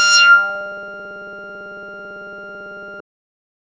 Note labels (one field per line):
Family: bass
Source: synthesizer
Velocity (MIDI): 127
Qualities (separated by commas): distorted